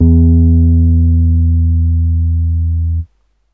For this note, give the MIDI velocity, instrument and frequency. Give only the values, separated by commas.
50, electronic keyboard, 82.41 Hz